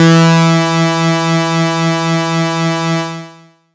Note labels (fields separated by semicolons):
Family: bass; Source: synthesizer; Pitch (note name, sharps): E3; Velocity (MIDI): 100; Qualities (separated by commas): bright, distorted, long release